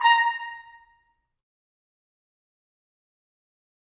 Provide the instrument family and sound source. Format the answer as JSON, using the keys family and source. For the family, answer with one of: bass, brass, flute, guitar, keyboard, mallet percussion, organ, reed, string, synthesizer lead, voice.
{"family": "brass", "source": "acoustic"}